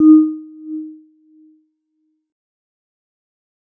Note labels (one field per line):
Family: mallet percussion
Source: acoustic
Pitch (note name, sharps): D#4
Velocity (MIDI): 25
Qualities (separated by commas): dark, fast decay, non-linear envelope, percussive